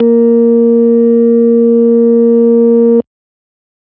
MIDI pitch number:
58